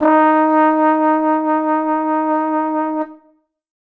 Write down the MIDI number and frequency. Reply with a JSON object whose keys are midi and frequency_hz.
{"midi": 63, "frequency_hz": 311.1}